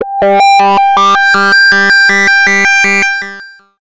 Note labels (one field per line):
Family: bass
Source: synthesizer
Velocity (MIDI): 25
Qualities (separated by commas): bright, distorted, long release, multiphonic, tempo-synced